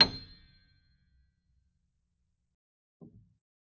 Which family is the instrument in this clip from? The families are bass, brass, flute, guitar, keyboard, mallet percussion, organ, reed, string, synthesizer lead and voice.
keyboard